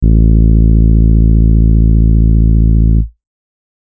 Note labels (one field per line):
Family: keyboard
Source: electronic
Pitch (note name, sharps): A1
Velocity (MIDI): 50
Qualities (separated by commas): dark